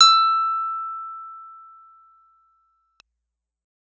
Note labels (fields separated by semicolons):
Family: keyboard; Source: electronic; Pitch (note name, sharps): E6; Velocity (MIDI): 100